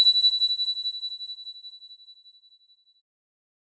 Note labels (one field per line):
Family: keyboard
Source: electronic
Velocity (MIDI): 100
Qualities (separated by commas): bright